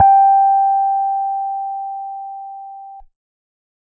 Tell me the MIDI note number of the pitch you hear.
79